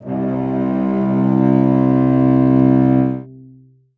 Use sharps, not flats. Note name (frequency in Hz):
C2 (65.41 Hz)